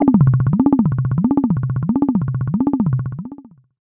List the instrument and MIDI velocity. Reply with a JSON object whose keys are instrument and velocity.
{"instrument": "synthesizer voice", "velocity": 25}